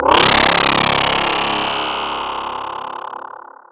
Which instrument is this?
electronic mallet percussion instrument